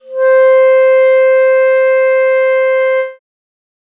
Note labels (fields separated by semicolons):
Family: reed; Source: acoustic; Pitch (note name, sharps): C5; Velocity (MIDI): 50; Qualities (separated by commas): dark